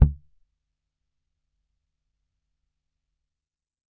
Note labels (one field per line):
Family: bass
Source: electronic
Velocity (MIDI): 25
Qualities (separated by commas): percussive